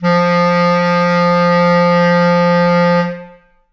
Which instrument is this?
acoustic reed instrument